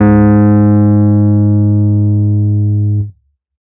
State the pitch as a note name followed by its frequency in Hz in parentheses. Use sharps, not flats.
G#2 (103.8 Hz)